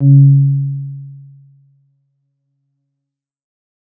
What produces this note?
electronic keyboard